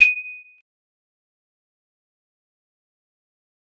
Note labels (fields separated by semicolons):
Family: mallet percussion; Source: acoustic; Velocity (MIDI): 25; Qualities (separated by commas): bright, fast decay, percussive